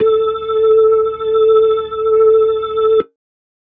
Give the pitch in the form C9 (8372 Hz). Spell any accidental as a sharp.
A4 (440 Hz)